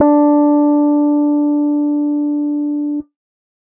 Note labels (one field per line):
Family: keyboard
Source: electronic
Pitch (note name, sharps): D4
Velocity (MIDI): 100